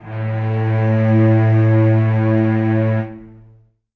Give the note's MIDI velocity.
50